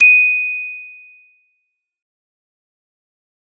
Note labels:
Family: mallet percussion; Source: acoustic; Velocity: 127; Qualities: bright, fast decay

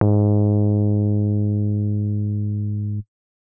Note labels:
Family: keyboard; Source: electronic; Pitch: G#2; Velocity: 100; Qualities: dark, distorted

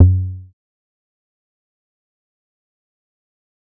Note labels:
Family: bass; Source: synthesizer; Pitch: F#2; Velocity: 75; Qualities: dark, fast decay, percussive

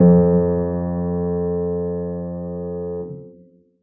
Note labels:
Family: keyboard; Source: acoustic; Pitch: F2; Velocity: 25; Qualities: reverb

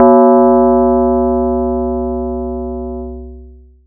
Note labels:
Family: mallet percussion; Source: acoustic; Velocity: 100; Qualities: distorted, long release

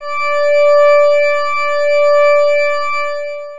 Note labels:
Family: organ; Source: electronic; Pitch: D5; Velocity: 25; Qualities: distorted, long release

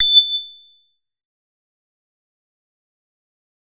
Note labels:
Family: bass; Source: synthesizer; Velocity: 75; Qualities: distorted, fast decay, percussive

